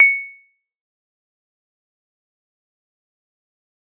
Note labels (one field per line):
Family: mallet percussion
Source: acoustic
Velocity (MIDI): 75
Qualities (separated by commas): fast decay, percussive